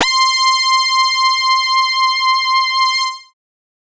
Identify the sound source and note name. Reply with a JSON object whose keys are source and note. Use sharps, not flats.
{"source": "synthesizer", "note": "C6"}